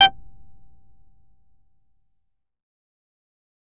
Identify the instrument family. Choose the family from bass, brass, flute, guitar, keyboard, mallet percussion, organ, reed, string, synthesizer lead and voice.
bass